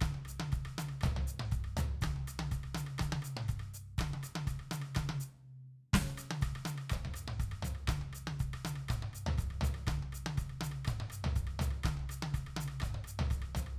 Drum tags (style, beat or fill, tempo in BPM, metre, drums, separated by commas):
Latin, beat, 122 BPM, 4/4, hi-hat pedal, snare, cross-stick, high tom, mid tom, floor tom, kick